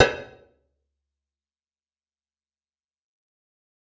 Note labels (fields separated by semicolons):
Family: guitar; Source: electronic; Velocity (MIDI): 75; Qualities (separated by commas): bright, fast decay, percussive, reverb